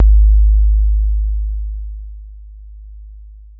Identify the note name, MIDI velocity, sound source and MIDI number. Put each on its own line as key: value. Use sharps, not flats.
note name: G#1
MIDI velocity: 100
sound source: electronic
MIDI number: 32